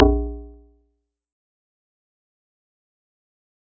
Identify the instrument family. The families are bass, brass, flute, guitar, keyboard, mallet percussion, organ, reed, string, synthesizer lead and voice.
mallet percussion